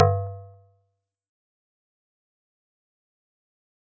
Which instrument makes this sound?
acoustic mallet percussion instrument